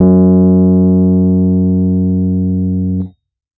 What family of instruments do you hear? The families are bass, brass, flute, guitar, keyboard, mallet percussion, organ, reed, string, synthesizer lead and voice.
keyboard